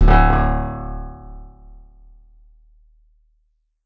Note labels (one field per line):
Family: guitar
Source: acoustic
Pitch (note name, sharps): D1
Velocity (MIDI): 127